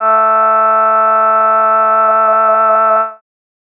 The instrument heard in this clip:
synthesizer voice